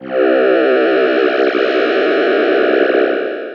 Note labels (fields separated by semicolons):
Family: voice; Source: synthesizer; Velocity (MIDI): 127; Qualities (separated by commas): bright, distorted, long release